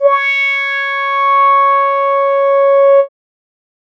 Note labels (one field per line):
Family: keyboard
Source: synthesizer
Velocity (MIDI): 50